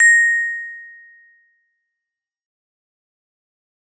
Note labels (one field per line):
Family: mallet percussion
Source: acoustic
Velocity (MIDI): 127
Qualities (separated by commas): fast decay